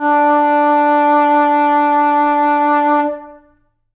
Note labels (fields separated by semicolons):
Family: flute; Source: acoustic; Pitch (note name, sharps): D4; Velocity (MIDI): 127; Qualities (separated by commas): reverb